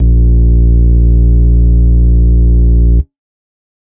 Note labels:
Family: organ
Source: electronic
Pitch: A#1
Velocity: 127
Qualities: distorted

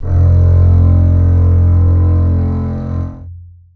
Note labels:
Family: string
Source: acoustic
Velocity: 100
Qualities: long release, reverb

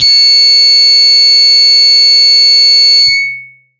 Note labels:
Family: guitar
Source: electronic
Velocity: 127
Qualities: bright, distorted, long release

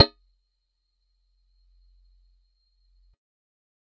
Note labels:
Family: guitar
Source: acoustic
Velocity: 127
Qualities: percussive

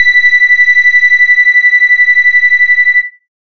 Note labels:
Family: bass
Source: synthesizer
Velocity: 25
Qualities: distorted

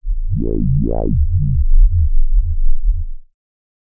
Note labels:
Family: bass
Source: synthesizer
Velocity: 50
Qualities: distorted, non-linear envelope

